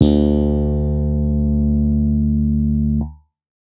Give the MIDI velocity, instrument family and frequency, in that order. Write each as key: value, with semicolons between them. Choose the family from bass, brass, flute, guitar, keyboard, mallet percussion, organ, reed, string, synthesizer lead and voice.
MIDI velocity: 127; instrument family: bass; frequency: 73.42 Hz